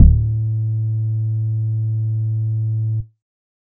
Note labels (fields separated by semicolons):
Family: bass; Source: synthesizer; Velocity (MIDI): 25; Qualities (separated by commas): distorted